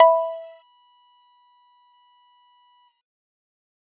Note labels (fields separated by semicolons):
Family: mallet percussion; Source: acoustic; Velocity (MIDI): 50; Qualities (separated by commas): multiphonic, percussive